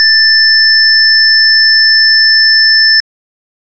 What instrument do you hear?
electronic organ